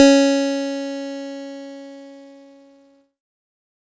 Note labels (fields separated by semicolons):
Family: keyboard; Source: electronic; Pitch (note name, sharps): C#4; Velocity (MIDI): 100; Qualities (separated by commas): bright, distorted